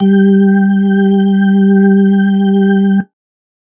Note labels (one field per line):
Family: organ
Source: electronic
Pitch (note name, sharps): G3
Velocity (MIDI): 50